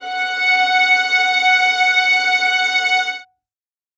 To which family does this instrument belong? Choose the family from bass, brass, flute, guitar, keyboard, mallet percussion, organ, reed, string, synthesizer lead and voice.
string